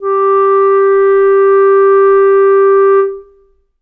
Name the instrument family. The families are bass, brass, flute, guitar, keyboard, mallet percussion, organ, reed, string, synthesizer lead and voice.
reed